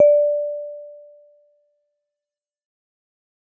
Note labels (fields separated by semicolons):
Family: mallet percussion; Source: acoustic; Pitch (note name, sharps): D5; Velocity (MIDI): 75; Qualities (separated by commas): fast decay